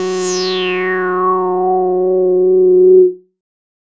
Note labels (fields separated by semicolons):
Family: bass; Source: synthesizer; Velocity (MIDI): 50; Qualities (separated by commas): bright, distorted, non-linear envelope